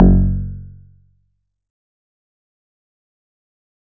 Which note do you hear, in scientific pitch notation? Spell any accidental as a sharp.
F#1